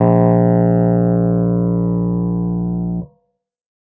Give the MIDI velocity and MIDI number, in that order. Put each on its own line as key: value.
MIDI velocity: 75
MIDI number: 34